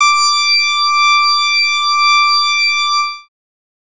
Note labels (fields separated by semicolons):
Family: bass; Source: synthesizer; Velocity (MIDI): 50; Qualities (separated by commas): bright, distorted